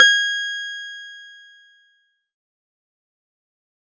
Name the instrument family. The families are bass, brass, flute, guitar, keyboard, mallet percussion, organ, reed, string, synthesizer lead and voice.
keyboard